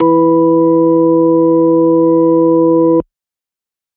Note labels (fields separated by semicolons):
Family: organ; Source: electronic; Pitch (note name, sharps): E3; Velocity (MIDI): 50